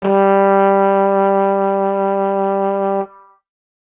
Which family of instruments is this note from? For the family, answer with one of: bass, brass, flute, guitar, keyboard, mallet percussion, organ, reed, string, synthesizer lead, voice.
brass